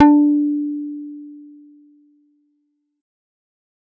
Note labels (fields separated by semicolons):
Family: bass; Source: synthesizer; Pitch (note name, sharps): D4; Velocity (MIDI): 127